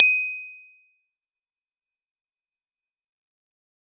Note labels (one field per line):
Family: keyboard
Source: electronic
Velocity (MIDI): 25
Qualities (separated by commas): fast decay, percussive